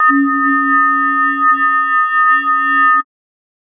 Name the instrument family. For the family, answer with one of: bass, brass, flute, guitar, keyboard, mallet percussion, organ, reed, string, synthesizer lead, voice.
mallet percussion